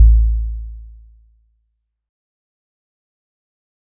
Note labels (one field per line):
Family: guitar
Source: synthesizer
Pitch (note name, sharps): A1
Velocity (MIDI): 25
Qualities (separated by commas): dark, fast decay